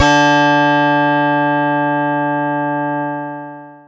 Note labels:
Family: keyboard; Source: electronic; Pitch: D3; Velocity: 100; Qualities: bright, long release

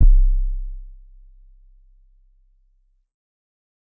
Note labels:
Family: keyboard; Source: electronic; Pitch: C1; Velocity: 127; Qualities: dark

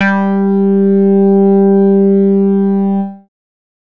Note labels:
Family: bass; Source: synthesizer; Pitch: G3; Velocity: 50; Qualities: distorted

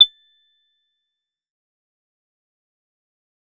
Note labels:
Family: bass; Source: synthesizer; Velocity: 50; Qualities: distorted, fast decay, percussive

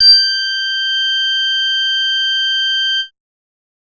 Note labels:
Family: bass; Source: synthesizer; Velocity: 50; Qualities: bright, distorted, multiphonic

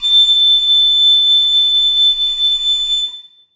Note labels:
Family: flute; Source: acoustic; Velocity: 100; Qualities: bright, reverb

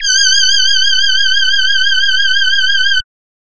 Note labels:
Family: voice; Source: synthesizer; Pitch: G6; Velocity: 25

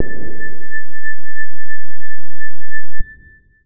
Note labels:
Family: guitar; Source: electronic; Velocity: 127; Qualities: dark, distorted

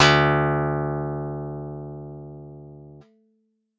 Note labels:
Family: guitar; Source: synthesizer; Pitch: D2; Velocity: 50

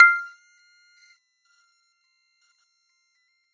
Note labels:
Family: mallet percussion; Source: acoustic; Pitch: F6; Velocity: 100; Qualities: multiphonic, percussive

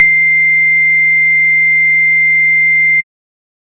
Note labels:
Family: bass; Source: synthesizer; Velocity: 25; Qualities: distorted, tempo-synced

